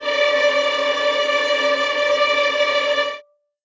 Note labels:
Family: string; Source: acoustic; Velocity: 25; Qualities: bright, non-linear envelope, reverb

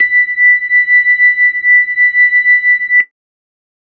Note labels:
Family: keyboard; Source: electronic; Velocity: 50

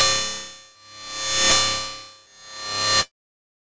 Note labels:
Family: guitar; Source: electronic; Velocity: 100

